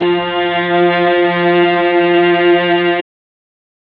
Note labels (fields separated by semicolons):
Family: string; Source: electronic; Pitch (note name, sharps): F3; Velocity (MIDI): 127; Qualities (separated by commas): distorted, reverb